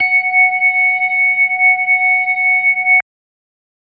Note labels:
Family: organ; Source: electronic; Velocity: 50

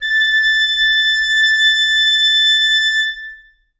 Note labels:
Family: reed; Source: acoustic; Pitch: A6; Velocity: 127; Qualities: reverb

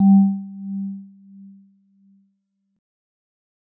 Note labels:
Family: mallet percussion; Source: acoustic; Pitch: G3; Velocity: 25; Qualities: dark, non-linear envelope

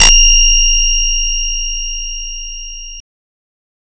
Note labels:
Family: guitar; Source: synthesizer; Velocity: 75; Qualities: bright, distorted

